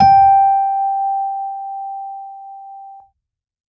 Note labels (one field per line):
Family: keyboard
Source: electronic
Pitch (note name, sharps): G5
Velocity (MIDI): 100